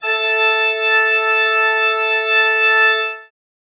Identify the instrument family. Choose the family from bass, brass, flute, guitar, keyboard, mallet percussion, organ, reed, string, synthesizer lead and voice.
organ